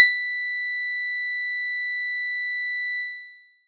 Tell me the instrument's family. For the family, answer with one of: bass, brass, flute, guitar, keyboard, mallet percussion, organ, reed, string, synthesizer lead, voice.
mallet percussion